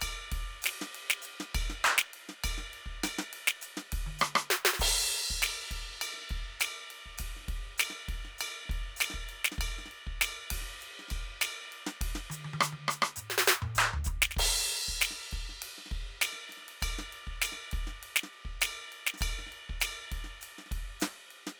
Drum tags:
funk, beat, 100 BPM, 4/4, crash, ride, ride bell, hi-hat pedal, percussion, snare, cross-stick, high tom, mid tom, floor tom, kick

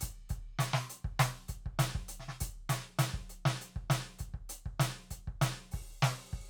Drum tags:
rock, beat, 100 BPM, 4/4, closed hi-hat, open hi-hat, snare, kick

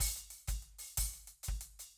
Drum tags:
rock, beat, 120 BPM, 4/4, closed hi-hat, kick

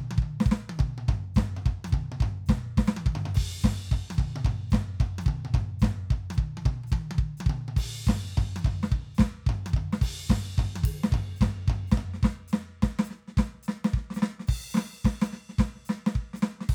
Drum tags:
swing, beat, 215 BPM, 4/4, crash, ride, hi-hat pedal, snare, high tom, mid tom, floor tom, kick

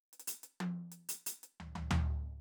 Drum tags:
rock, fill, 95 BPM, 4/4, closed hi-hat, high tom, floor tom

